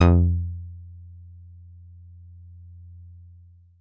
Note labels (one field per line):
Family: guitar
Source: synthesizer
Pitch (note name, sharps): F2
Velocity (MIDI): 127